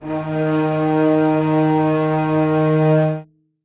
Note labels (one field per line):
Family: string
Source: acoustic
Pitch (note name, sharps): D#3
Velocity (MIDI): 25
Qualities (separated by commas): reverb